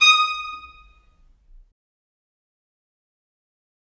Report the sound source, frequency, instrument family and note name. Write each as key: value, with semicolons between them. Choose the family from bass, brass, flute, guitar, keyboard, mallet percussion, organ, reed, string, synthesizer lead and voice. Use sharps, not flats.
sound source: acoustic; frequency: 1245 Hz; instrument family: string; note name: D#6